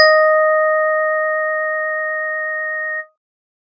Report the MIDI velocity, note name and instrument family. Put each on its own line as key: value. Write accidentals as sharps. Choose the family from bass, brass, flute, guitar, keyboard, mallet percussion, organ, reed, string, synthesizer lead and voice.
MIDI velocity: 50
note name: D#5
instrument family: organ